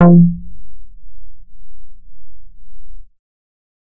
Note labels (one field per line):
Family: bass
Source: synthesizer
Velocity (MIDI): 75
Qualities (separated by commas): distorted